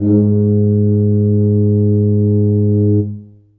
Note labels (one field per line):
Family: brass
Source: acoustic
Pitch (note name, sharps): G#2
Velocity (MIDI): 100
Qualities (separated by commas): dark, reverb